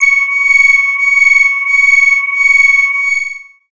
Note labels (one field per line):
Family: bass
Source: synthesizer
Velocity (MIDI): 50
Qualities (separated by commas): distorted, long release, multiphonic